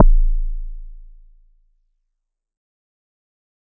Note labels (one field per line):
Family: mallet percussion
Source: acoustic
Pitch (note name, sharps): A0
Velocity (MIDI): 75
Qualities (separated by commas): fast decay